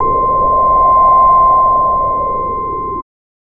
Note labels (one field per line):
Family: bass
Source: synthesizer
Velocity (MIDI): 100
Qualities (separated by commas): distorted